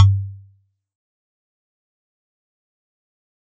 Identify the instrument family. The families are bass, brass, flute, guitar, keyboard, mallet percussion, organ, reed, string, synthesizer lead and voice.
mallet percussion